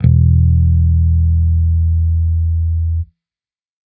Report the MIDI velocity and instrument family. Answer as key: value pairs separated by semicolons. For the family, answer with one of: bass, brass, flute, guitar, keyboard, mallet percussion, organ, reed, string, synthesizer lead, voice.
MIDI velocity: 25; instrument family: bass